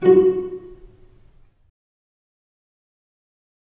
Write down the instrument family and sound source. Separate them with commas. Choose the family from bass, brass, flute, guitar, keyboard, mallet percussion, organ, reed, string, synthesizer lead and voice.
string, acoustic